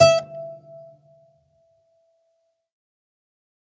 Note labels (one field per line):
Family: string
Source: acoustic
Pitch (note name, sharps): E5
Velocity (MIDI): 75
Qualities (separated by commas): bright, fast decay, percussive, reverb